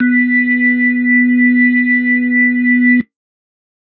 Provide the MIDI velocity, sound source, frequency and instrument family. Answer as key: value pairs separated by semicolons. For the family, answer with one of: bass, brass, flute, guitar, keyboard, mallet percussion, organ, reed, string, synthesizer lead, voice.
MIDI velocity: 25; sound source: electronic; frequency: 246.9 Hz; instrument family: organ